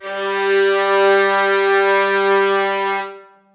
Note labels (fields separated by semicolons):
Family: string; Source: acoustic; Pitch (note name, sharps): G3; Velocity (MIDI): 50; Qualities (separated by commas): reverb